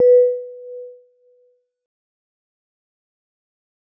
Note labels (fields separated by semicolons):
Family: mallet percussion; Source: acoustic; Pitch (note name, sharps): B4; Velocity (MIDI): 25; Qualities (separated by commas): dark, fast decay, non-linear envelope, percussive